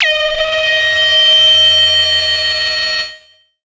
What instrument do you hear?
synthesizer lead